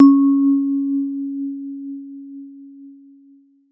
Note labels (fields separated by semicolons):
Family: mallet percussion; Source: acoustic; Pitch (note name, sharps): C#4; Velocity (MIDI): 100